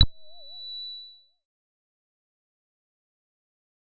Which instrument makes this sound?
synthesizer bass